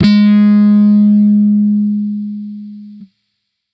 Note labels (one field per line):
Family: bass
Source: electronic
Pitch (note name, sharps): G#3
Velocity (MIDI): 127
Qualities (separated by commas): distorted